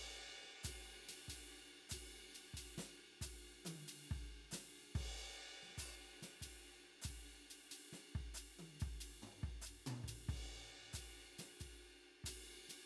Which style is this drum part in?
jazz